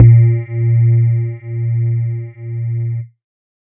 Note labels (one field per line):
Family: synthesizer lead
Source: synthesizer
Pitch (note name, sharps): A#2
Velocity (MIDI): 100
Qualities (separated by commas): distorted